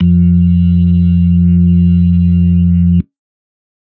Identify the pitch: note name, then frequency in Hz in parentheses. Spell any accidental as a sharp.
F2 (87.31 Hz)